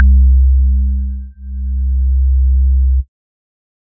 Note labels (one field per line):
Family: organ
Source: electronic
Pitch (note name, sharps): C2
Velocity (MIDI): 75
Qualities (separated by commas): dark